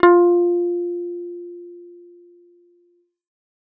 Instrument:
synthesizer bass